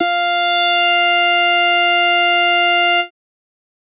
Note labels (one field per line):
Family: bass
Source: synthesizer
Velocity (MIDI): 100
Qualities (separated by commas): bright, distorted